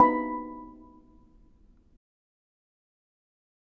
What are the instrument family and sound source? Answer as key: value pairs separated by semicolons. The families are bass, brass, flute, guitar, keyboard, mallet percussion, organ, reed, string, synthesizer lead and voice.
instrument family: mallet percussion; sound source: acoustic